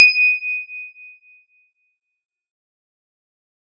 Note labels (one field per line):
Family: guitar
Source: synthesizer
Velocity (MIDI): 75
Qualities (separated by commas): bright, fast decay